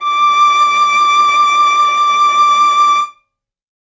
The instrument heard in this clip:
acoustic string instrument